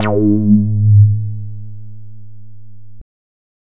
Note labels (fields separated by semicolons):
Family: bass; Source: synthesizer; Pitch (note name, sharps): G#2; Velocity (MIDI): 50; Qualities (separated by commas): distorted